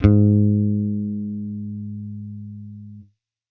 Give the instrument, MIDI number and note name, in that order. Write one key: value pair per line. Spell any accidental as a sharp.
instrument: electronic bass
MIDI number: 44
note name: G#2